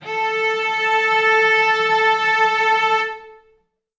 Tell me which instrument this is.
acoustic string instrument